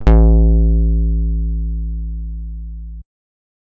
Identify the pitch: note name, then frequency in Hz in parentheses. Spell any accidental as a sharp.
A1 (55 Hz)